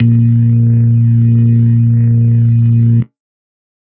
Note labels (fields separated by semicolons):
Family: organ; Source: electronic; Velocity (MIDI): 50